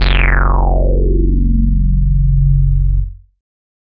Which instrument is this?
synthesizer bass